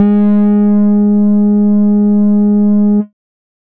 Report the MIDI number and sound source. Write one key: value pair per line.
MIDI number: 56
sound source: synthesizer